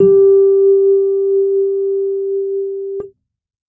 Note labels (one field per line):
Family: keyboard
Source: electronic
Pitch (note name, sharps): G4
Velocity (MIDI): 50